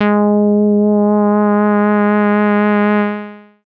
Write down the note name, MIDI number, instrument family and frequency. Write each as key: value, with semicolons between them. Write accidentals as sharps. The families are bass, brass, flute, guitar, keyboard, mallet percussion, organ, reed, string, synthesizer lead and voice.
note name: G#3; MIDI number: 56; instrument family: bass; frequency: 207.7 Hz